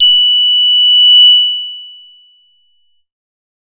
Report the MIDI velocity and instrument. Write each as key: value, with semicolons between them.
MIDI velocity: 75; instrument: synthesizer bass